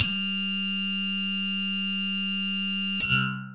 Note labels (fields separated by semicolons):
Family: guitar; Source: electronic; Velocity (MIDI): 100; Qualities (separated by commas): bright, distorted, long release